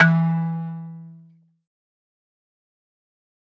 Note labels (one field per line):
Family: mallet percussion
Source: acoustic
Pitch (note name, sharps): E3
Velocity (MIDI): 100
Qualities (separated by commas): fast decay, reverb